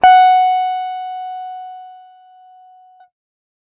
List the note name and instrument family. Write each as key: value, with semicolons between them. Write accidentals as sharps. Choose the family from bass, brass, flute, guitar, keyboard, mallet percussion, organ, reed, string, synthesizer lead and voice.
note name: F#5; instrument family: guitar